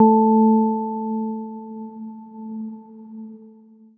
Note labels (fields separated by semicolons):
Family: keyboard; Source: electronic; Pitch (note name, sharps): A3; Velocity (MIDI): 50; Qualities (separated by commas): dark, long release